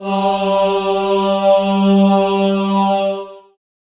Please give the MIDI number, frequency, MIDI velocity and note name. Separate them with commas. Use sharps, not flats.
55, 196 Hz, 127, G3